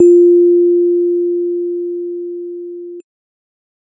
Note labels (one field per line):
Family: keyboard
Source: electronic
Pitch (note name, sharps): F4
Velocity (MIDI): 25